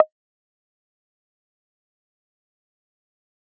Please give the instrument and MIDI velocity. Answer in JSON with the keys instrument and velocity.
{"instrument": "electronic guitar", "velocity": 50}